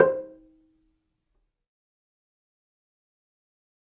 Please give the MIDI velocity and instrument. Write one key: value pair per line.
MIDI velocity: 100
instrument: acoustic string instrument